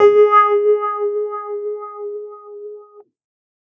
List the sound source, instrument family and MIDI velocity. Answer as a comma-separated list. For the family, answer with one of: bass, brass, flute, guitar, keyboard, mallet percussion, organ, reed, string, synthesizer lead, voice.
electronic, keyboard, 75